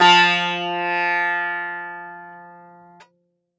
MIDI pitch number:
53